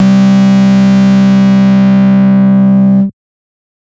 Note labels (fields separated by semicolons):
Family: bass; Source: synthesizer; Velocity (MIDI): 25; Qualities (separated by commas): bright, distorted, multiphonic